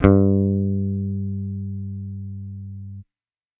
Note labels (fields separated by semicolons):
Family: bass; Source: electronic; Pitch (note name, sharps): G2; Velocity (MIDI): 75